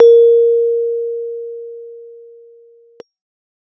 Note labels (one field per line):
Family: keyboard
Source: electronic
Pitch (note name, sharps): A#4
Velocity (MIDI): 25